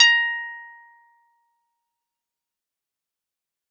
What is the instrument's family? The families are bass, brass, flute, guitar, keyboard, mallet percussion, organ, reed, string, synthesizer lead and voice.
guitar